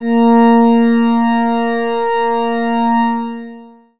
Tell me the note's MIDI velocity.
75